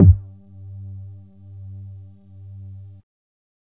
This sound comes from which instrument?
synthesizer bass